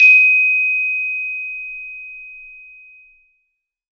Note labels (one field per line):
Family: mallet percussion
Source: acoustic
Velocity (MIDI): 25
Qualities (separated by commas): bright, reverb